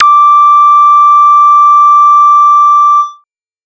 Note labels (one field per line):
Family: bass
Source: synthesizer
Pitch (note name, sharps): D6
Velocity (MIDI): 100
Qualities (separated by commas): bright, distorted